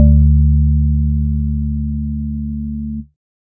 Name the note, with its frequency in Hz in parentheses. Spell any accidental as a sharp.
D2 (73.42 Hz)